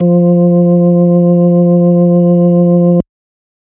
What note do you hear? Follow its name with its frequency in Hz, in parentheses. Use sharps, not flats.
F3 (174.6 Hz)